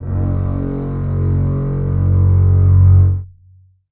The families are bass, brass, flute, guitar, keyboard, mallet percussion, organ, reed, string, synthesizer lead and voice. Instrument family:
string